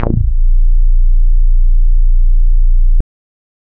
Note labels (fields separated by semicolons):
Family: bass; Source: synthesizer; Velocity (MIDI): 25; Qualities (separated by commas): distorted